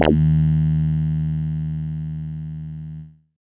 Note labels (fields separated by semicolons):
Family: bass; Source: synthesizer; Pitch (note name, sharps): D#2; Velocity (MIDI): 75; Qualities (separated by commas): distorted